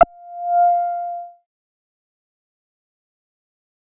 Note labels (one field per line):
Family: bass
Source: synthesizer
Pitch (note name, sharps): F5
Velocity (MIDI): 75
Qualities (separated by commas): fast decay